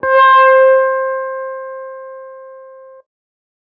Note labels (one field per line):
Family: guitar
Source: electronic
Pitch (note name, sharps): C5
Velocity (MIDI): 100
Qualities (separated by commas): distorted, non-linear envelope